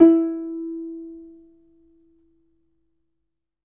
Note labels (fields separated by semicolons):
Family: guitar; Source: acoustic; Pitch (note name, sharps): E4; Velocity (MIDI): 25; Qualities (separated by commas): reverb